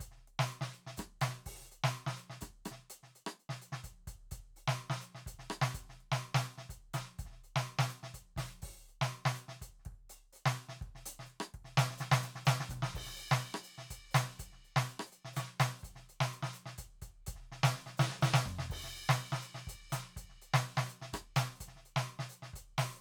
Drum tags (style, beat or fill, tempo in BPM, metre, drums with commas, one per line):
Latin
beat
125 BPM
3/4
crash, closed hi-hat, open hi-hat, hi-hat pedal, snare, cross-stick, high tom, mid tom, kick